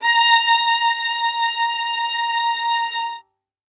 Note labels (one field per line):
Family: string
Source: acoustic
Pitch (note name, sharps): A#5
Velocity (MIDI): 127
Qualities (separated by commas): reverb